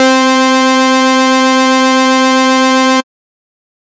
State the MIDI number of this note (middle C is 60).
60